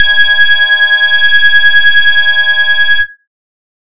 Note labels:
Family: bass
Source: synthesizer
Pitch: G#6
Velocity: 100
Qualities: bright, distorted

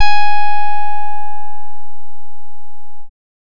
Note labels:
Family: bass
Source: synthesizer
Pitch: G#5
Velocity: 75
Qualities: distorted

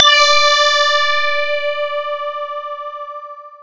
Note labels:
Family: mallet percussion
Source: electronic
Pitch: D5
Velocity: 50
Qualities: bright, distorted, long release, non-linear envelope

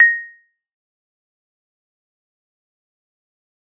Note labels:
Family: mallet percussion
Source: acoustic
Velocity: 25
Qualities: fast decay, percussive

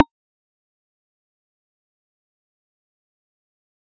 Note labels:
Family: mallet percussion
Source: electronic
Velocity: 75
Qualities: fast decay, percussive

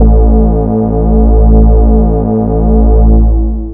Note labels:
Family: bass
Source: synthesizer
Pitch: A1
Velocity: 75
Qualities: long release

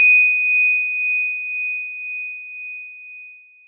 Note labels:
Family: mallet percussion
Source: acoustic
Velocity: 127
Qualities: bright, long release

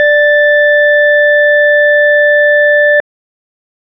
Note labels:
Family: organ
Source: electronic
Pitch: D5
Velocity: 75

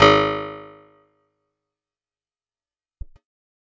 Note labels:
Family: guitar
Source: acoustic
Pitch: G#1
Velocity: 75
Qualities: fast decay, percussive

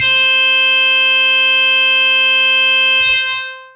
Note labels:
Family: guitar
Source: electronic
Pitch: C5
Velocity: 75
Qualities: bright, distorted, long release

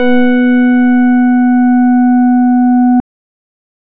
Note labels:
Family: organ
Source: electronic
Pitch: B3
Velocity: 100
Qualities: dark

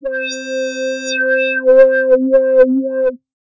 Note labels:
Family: bass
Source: synthesizer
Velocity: 75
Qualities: distorted, non-linear envelope

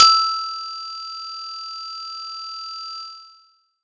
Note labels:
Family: mallet percussion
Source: acoustic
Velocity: 50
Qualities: bright, distorted

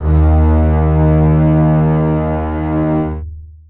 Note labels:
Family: string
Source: acoustic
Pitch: D#2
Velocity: 100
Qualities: long release, reverb

